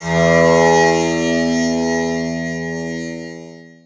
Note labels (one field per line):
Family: guitar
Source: acoustic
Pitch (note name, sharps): E2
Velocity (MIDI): 75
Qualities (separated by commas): bright, long release, reverb